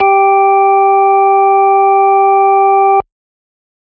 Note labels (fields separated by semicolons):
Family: organ; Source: electronic; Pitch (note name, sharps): G4; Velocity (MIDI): 75